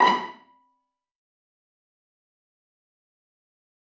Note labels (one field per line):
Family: string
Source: acoustic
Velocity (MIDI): 100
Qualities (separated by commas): fast decay, percussive, reverb